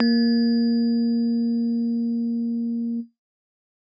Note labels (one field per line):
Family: keyboard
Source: acoustic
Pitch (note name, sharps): A#3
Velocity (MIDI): 75